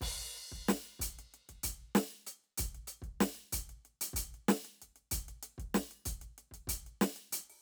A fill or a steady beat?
beat